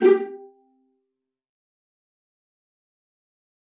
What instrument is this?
acoustic string instrument